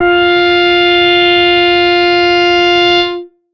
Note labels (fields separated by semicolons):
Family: bass; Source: synthesizer; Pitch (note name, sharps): F4; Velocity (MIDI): 75; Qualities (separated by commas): distorted